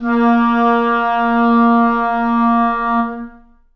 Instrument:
acoustic reed instrument